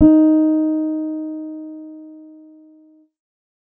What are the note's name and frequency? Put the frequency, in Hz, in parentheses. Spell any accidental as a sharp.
D#4 (311.1 Hz)